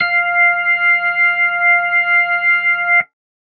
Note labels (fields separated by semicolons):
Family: organ; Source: electronic; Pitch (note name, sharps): F5; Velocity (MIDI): 100